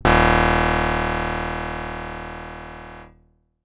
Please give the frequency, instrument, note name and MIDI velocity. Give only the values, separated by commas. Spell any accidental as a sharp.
38.89 Hz, acoustic guitar, D#1, 100